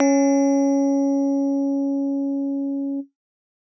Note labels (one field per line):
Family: keyboard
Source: acoustic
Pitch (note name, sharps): C#4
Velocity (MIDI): 100